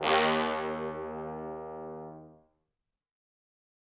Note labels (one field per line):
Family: brass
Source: acoustic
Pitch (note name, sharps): D#2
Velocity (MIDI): 25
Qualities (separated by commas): bright, fast decay, reverb